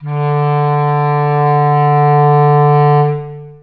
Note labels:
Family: reed; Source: acoustic; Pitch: D3; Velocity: 75; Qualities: long release, reverb

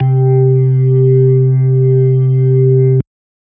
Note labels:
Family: organ; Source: electronic; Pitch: C3; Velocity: 127

